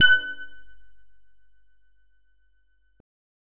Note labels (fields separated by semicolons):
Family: bass; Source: synthesizer; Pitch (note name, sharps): F#6; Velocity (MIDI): 75